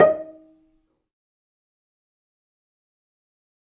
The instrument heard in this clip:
acoustic string instrument